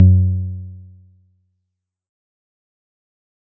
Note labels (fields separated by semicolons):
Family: guitar; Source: synthesizer; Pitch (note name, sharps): F#2; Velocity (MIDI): 100; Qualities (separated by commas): dark, fast decay